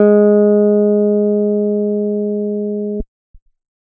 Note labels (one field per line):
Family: keyboard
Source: electronic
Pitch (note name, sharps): G#3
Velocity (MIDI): 75